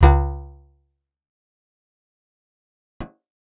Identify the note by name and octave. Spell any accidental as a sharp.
C#2